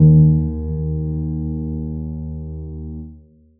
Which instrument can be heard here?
acoustic keyboard